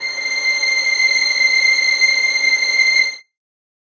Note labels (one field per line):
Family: string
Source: acoustic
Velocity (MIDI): 75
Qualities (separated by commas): reverb